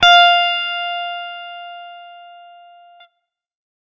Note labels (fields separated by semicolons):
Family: guitar; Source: electronic; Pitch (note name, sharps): F5; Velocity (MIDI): 100; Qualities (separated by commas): distorted